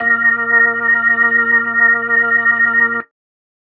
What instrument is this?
electronic organ